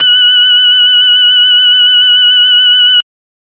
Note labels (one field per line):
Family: organ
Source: electronic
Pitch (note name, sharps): F#6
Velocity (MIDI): 100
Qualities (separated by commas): bright